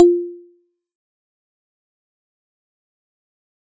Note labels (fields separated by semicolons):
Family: mallet percussion; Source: acoustic; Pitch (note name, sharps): F4; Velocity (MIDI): 100; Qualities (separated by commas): fast decay, percussive